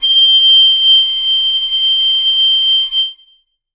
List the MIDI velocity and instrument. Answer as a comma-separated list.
75, acoustic reed instrument